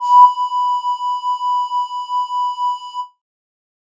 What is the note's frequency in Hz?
987.8 Hz